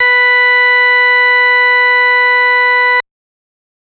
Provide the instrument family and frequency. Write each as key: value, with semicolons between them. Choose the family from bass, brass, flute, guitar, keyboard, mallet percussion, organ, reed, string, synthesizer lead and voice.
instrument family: organ; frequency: 493.9 Hz